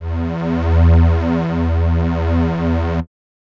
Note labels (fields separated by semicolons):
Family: reed; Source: acoustic; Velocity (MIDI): 50